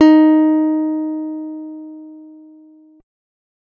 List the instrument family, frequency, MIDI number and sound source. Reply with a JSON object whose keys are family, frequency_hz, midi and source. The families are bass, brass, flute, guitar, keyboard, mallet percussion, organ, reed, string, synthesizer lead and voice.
{"family": "guitar", "frequency_hz": 311.1, "midi": 63, "source": "acoustic"}